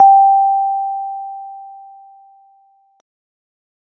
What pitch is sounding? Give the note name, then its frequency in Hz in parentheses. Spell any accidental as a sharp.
G5 (784 Hz)